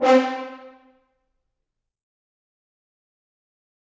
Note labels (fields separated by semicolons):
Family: brass; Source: acoustic; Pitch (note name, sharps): C4; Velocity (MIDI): 127; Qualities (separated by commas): fast decay, percussive, reverb